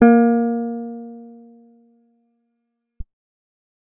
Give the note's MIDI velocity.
25